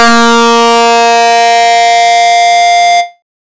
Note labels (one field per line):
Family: bass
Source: synthesizer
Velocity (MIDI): 127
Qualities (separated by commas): bright, distorted